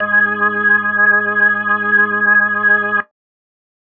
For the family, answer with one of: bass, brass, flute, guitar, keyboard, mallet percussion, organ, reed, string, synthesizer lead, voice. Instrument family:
organ